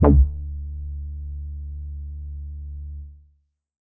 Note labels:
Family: bass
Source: synthesizer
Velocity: 25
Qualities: distorted, tempo-synced

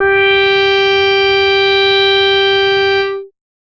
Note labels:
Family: bass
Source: synthesizer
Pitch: G4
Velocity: 75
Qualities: bright, distorted

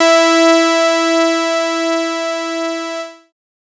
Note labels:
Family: bass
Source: synthesizer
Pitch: E4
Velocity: 50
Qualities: bright, distorted

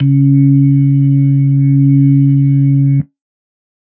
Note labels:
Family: organ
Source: electronic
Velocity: 25

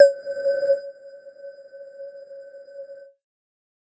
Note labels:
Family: mallet percussion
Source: electronic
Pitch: C#5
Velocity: 100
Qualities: non-linear envelope

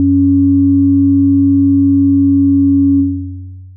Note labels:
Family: synthesizer lead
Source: synthesizer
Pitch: F#2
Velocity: 50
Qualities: long release

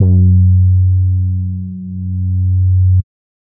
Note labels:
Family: bass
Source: synthesizer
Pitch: F#2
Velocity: 25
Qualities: dark

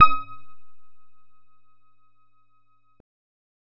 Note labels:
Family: bass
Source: synthesizer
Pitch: D#6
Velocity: 50

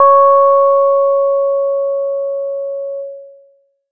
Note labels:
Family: bass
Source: synthesizer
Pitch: C#5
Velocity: 25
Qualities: distorted

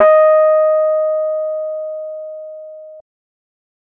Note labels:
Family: keyboard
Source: electronic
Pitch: D#5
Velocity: 127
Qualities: dark

